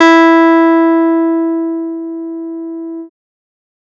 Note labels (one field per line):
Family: bass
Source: synthesizer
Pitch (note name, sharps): E4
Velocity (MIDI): 127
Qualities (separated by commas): distorted